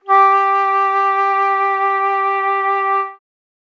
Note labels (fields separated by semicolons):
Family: flute; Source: acoustic; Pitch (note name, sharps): G4; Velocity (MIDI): 127